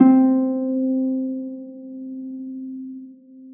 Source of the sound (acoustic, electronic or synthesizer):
acoustic